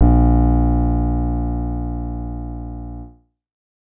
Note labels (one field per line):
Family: keyboard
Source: synthesizer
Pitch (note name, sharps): A#1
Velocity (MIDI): 50